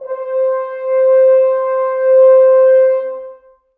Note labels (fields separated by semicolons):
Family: brass; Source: acoustic; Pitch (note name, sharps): C5; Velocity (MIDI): 75; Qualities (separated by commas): long release, reverb